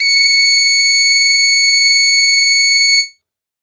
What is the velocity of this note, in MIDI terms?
127